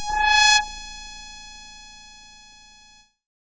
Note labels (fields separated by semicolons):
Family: keyboard; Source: synthesizer; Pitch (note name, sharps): G#5; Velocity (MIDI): 50; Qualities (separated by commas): bright, distorted